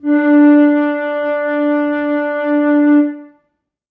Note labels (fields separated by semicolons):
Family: flute; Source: acoustic; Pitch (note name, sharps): D4; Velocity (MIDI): 25; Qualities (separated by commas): reverb